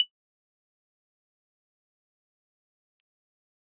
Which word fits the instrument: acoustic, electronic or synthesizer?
electronic